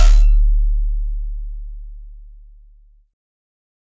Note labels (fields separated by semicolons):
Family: keyboard; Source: synthesizer; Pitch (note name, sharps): D1; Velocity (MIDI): 75